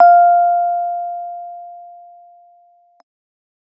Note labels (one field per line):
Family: keyboard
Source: electronic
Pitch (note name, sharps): F5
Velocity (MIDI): 25